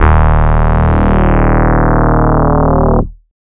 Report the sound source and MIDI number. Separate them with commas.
synthesizer, 27